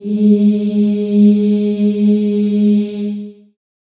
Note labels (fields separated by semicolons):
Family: voice; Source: acoustic; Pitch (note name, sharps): G#3; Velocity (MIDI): 50; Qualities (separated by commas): reverb